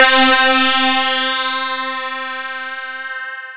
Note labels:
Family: mallet percussion; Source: electronic; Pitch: C4; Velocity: 100; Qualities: bright, distorted, long release, non-linear envelope

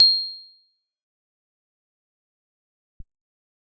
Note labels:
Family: guitar; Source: electronic; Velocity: 100; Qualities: bright, fast decay, percussive

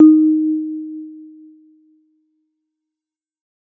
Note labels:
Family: mallet percussion; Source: acoustic; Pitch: D#4; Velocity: 50

